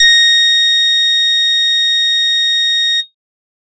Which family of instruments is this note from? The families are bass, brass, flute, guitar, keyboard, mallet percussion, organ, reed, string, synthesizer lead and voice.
bass